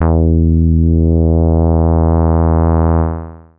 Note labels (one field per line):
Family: bass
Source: synthesizer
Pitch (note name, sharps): E2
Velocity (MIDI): 100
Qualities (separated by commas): distorted, long release